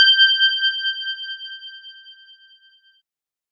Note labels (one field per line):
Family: keyboard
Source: electronic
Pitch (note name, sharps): G6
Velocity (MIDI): 75